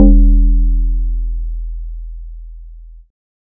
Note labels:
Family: bass; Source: synthesizer; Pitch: E1; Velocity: 50

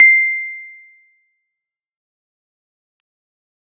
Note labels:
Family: keyboard; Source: electronic; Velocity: 75; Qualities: fast decay, percussive

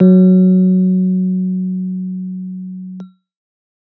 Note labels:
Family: keyboard; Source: electronic; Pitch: F#3; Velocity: 25; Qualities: dark

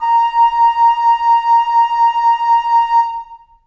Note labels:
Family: flute; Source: acoustic; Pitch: A#5; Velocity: 100; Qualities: long release, reverb

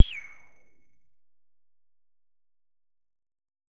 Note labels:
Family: bass; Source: synthesizer; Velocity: 127; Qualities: distorted, percussive

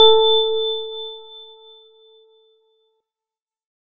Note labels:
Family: organ; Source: electronic; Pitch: A4; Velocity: 50

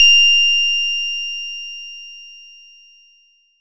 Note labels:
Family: bass; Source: synthesizer; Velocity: 127; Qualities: bright, distorted

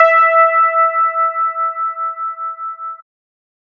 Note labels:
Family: bass; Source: synthesizer; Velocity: 127

